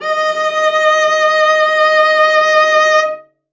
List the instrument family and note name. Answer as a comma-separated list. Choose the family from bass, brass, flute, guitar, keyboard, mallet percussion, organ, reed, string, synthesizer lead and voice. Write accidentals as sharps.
string, D#5